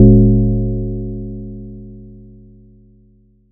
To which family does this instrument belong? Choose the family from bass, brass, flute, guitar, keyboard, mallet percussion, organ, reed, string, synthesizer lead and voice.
mallet percussion